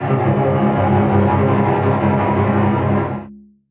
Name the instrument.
acoustic string instrument